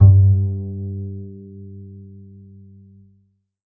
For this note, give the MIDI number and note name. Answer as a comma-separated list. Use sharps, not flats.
43, G2